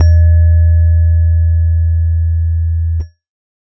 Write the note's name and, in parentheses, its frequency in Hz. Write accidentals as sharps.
E2 (82.41 Hz)